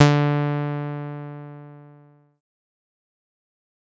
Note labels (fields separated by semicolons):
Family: bass; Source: synthesizer; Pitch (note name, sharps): D3; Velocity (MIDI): 75; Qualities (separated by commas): distorted, fast decay